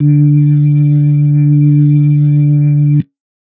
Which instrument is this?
electronic organ